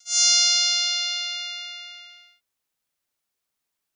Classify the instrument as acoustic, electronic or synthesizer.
synthesizer